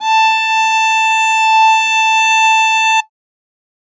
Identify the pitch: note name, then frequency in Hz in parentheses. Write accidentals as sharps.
A5 (880 Hz)